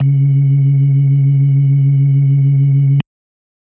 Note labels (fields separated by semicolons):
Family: organ; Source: electronic; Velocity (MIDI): 25; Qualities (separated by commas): dark